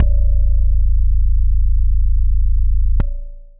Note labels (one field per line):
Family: keyboard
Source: electronic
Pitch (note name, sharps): A0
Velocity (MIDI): 25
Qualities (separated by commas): long release